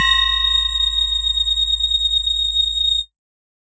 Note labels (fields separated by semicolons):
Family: mallet percussion; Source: electronic; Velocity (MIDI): 75